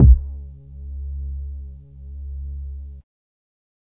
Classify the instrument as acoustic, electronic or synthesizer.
synthesizer